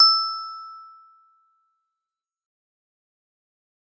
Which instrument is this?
acoustic mallet percussion instrument